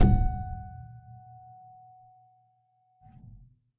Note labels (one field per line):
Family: keyboard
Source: acoustic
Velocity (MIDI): 50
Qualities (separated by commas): reverb